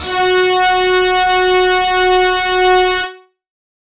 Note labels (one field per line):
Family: guitar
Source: electronic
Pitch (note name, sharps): F#4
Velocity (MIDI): 127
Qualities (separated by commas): distorted